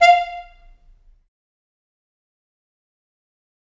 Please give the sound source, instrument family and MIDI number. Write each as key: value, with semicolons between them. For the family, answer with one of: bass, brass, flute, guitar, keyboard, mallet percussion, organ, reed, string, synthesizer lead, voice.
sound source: acoustic; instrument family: reed; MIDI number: 77